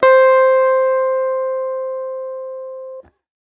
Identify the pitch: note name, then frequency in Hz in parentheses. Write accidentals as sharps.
C5 (523.3 Hz)